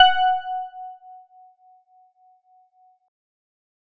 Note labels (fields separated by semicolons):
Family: keyboard; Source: electronic; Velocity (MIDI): 100